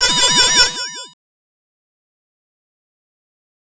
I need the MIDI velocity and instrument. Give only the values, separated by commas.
127, synthesizer bass